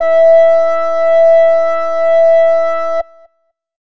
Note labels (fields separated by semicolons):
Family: flute; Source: acoustic; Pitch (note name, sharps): E5; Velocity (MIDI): 50